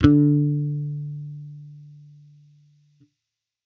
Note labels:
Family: bass; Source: electronic; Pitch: D3; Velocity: 75

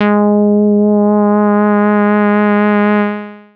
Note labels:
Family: bass; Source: synthesizer; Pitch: G#3; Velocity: 100; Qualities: distorted, long release

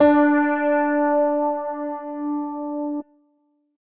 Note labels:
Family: keyboard; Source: electronic; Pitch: D4; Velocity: 127

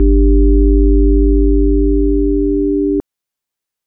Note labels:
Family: organ; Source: electronic; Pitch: G1; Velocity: 25

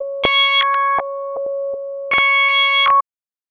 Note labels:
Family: bass; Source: synthesizer; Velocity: 100; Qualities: tempo-synced

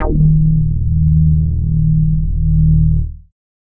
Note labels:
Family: bass; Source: synthesizer; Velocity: 50; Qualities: distorted

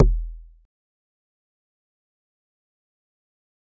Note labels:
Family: mallet percussion; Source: acoustic; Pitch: E1; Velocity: 25; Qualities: fast decay, percussive

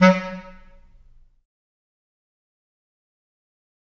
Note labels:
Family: reed; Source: acoustic; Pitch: F#3; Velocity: 100; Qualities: fast decay, percussive, reverb

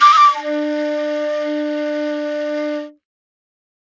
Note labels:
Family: flute; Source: acoustic; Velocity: 127

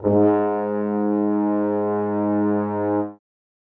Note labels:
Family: brass; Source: acoustic; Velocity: 100; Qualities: reverb

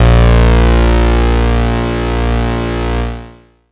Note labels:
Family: bass; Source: synthesizer; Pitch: A#1; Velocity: 50; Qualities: bright, distorted, long release

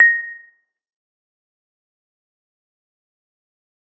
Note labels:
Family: mallet percussion; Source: acoustic; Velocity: 50; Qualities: fast decay, percussive, reverb

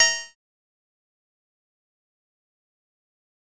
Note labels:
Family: bass; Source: synthesizer; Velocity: 25; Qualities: fast decay, percussive

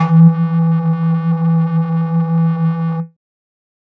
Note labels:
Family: flute; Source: synthesizer; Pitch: E3; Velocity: 100; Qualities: distorted

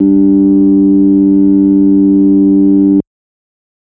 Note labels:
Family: organ; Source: electronic; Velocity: 127; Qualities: dark

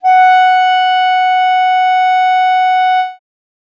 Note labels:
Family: reed; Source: acoustic; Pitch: F#5; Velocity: 127

